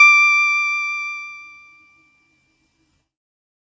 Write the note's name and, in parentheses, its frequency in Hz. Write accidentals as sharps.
D6 (1175 Hz)